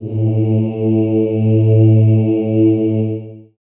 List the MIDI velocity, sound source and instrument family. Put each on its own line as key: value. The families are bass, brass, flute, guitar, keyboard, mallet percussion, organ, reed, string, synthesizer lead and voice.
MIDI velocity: 100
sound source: acoustic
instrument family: voice